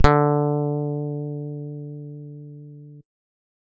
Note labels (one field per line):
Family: guitar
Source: electronic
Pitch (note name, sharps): D3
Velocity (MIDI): 127